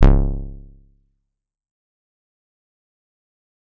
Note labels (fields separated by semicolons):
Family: guitar; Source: electronic; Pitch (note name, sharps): C#1; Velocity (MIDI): 127; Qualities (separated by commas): fast decay, percussive